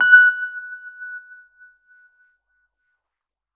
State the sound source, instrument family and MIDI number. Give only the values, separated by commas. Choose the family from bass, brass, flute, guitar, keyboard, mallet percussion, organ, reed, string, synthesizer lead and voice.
electronic, keyboard, 90